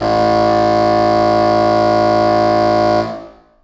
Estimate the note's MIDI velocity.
127